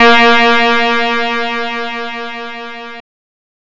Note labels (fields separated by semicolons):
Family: guitar; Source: synthesizer; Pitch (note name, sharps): A#3; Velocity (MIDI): 25; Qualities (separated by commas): bright, distorted